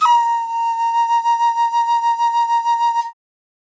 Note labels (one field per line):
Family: flute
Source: acoustic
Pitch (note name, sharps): A#5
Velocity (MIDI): 127